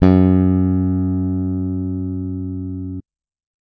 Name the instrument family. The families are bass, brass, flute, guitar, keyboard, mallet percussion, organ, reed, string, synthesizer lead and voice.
bass